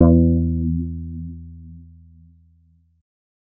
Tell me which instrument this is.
synthesizer bass